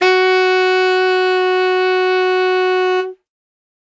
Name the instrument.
acoustic reed instrument